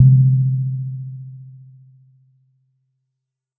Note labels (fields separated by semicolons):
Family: mallet percussion; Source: acoustic; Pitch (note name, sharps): C3; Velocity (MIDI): 25; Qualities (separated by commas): dark, reverb